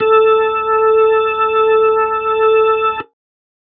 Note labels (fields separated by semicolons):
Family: organ; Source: electronic; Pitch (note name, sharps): A4; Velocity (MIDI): 50